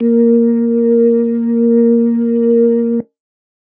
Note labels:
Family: organ; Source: electronic; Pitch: A#3; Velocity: 75; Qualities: dark

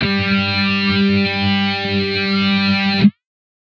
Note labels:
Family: guitar; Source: electronic; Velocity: 100; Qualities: bright, distorted

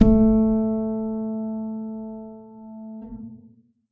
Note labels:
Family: keyboard; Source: acoustic; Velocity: 50; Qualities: dark, reverb

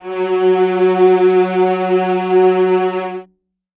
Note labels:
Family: string; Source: acoustic; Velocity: 100; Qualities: reverb

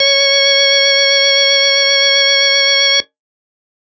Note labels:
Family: organ; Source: electronic; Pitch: C#5; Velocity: 100

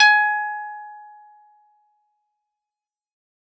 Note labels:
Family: guitar; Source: acoustic; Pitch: G#5; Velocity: 75; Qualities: fast decay, reverb

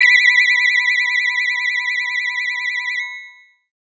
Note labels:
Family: organ; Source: electronic; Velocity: 127; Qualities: bright

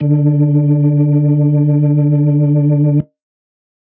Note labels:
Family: organ; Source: electronic; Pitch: D3; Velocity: 100

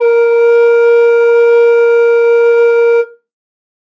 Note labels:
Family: flute; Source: acoustic; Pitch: A#4; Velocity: 127

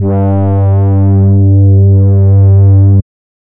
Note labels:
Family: reed; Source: synthesizer; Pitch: G2; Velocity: 25; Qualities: distorted, non-linear envelope

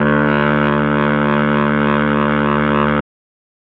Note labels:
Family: reed; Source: electronic; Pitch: D2; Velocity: 127; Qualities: bright, reverb

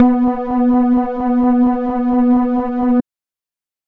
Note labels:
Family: bass; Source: synthesizer; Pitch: B3; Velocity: 127; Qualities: dark

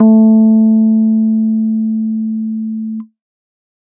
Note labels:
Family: keyboard; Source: electronic; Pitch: A3; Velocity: 75; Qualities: dark

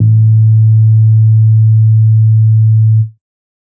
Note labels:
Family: bass; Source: synthesizer; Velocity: 25; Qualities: dark

